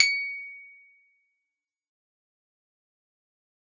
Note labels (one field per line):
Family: guitar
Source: acoustic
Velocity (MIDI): 25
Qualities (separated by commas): fast decay, percussive, reverb